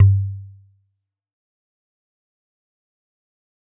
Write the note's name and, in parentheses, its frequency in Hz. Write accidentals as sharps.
G2 (98 Hz)